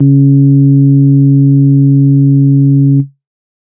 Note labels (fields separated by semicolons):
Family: organ; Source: electronic; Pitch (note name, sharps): C#3; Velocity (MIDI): 75; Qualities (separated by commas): dark